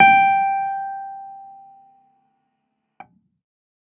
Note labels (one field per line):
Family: keyboard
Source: electronic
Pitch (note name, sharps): G5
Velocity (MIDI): 25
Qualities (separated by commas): distorted